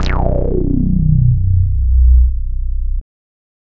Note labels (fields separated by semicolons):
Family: bass; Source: synthesizer; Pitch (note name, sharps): B0; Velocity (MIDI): 75; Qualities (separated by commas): distorted